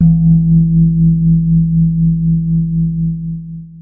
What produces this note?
electronic keyboard